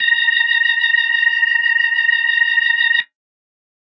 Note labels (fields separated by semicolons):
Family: organ; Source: electronic; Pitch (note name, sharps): A#5; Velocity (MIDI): 100; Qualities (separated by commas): reverb